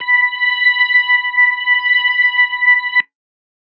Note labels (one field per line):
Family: organ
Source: electronic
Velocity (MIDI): 50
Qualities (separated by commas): distorted